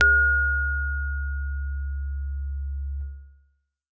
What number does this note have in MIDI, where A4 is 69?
37